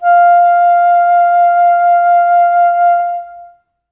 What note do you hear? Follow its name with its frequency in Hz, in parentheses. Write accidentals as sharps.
F5 (698.5 Hz)